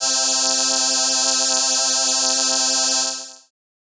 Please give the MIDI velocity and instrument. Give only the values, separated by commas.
50, synthesizer keyboard